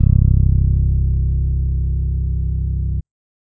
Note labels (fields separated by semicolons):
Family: bass; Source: electronic; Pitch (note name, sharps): C1; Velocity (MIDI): 50